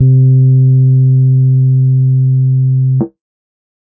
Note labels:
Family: keyboard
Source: electronic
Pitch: C3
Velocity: 25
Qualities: dark

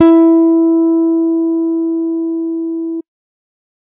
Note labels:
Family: bass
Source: electronic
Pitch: E4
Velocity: 100

